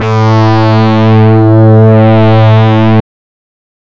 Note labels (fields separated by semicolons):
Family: reed; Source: synthesizer; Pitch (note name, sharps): A2; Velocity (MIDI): 127; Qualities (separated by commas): distorted, non-linear envelope